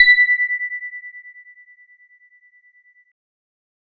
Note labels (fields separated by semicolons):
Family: keyboard; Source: electronic; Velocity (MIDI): 50